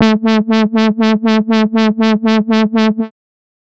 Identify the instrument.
synthesizer bass